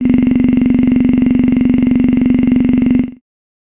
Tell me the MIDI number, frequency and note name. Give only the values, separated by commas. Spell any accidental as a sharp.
18, 23.12 Hz, F#0